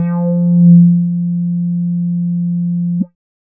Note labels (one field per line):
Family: bass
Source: synthesizer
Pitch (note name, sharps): F3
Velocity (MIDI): 50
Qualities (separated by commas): dark, distorted